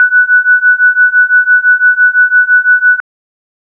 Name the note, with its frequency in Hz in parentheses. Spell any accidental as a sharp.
F#6 (1480 Hz)